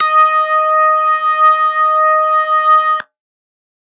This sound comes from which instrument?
electronic organ